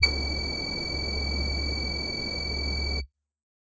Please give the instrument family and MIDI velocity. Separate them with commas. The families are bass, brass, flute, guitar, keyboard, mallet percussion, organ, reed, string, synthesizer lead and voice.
voice, 50